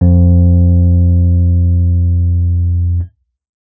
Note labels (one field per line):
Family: keyboard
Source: electronic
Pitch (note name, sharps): F2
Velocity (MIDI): 75